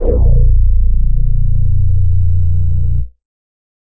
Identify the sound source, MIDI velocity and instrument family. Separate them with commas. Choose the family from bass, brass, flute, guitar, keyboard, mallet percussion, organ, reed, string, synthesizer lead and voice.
synthesizer, 127, voice